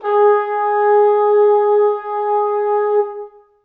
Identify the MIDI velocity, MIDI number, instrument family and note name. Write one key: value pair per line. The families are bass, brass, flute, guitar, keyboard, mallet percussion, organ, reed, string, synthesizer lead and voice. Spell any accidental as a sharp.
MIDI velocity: 25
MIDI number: 68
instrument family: brass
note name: G#4